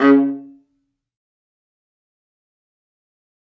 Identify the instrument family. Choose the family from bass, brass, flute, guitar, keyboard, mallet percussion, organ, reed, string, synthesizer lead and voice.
string